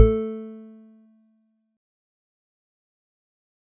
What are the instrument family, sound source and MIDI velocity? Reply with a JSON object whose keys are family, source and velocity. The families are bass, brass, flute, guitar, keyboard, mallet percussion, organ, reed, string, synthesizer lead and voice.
{"family": "mallet percussion", "source": "acoustic", "velocity": 50}